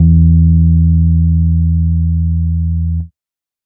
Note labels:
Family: keyboard; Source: electronic; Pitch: E2; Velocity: 25; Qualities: dark

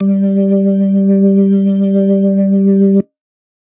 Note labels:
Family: organ; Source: electronic; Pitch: G3; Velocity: 75

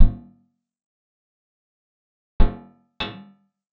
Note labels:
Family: guitar; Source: acoustic; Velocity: 100; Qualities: percussive, reverb

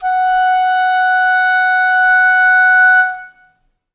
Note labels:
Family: reed; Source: acoustic; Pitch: F#5; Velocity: 50; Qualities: reverb

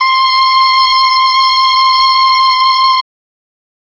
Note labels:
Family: string; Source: electronic; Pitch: C6; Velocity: 127; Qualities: bright, distorted, reverb

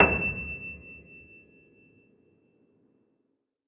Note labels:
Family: keyboard; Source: acoustic; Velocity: 50; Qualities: reverb

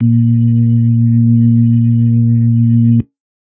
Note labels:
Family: organ; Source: electronic; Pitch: A#2; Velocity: 75; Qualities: dark

